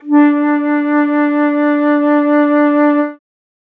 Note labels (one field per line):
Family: flute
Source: acoustic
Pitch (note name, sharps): D4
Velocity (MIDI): 50